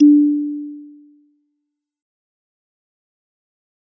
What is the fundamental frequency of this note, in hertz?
293.7 Hz